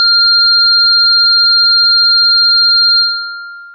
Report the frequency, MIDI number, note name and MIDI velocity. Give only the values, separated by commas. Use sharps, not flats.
1397 Hz, 89, F6, 75